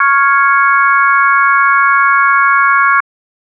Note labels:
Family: organ; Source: electronic; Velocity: 75

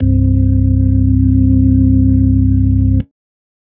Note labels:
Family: organ; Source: electronic; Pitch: C1; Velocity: 50; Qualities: dark

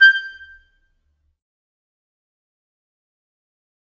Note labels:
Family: reed; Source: acoustic; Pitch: G6; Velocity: 25; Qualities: fast decay, percussive, reverb

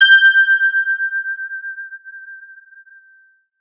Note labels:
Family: guitar; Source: electronic; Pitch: G6; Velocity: 25; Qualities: bright, multiphonic, non-linear envelope

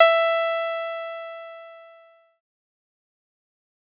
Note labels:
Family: bass; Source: synthesizer; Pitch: E5; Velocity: 50; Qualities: distorted, fast decay

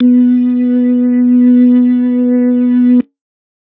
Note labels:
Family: organ; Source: electronic; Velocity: 25

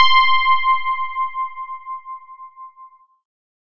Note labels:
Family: keyboard; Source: electronic; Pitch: C6; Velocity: 127

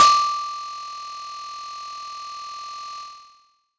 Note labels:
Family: mallet percussion; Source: acoustic; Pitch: D6; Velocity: 127; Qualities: bright, distorted

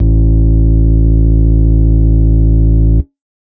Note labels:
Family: organ; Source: electronic; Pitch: A1; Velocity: 100

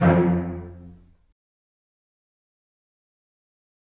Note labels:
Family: string; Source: acoustic; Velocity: 50; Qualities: fast decay, reverb

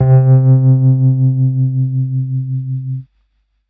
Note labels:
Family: keyboard; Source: electronic; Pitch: C3; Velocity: 75

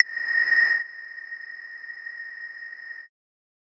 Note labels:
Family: mallet percussion; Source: electronic; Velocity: 127; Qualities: non-linear envelope

